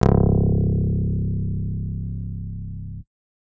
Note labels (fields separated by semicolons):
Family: keyboard; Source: electronic; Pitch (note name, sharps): C1; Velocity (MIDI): 100